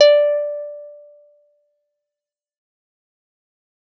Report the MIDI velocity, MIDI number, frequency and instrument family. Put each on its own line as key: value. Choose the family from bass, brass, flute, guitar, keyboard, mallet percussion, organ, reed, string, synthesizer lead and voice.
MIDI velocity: 127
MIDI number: 74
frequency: 587.3 Hz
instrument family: bass